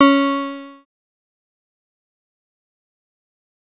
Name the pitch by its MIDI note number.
61